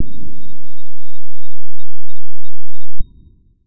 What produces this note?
electronic guitar